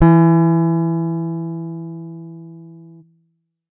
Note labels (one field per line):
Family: guitar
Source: electronic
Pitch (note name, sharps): E3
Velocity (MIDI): 25